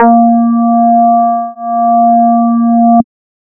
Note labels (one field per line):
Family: bass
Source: synthesizer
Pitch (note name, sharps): A#3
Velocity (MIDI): 127